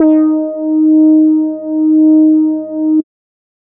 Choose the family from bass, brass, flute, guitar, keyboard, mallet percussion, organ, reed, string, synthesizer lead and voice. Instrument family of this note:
bass